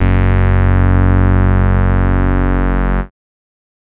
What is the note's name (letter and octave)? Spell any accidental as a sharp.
F#1